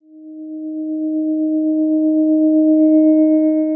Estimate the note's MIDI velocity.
100